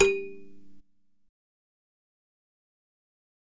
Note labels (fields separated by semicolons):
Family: mallet percussion; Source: acoustic; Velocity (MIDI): 127; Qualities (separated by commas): fast decay, reverb